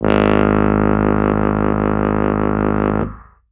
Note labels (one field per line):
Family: brass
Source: acoustic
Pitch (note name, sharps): G#1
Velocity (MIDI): 127